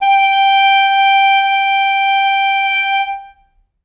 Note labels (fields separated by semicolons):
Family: reed; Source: acoustic; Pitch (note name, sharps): G5; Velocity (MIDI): 75; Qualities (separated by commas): reverb